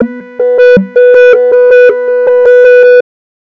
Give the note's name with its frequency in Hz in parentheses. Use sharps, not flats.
B4 (493.9 Hz)